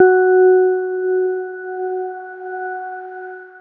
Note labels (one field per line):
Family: keyboard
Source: electronic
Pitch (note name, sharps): F#4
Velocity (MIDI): 50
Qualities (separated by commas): dark, long release